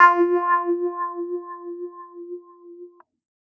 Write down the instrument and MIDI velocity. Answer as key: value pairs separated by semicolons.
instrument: electronic keyboard; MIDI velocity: 75